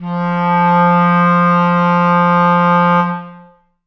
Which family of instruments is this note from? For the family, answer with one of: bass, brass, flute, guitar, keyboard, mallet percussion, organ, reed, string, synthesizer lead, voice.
reed